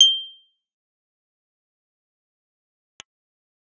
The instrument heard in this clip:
synthesizer bass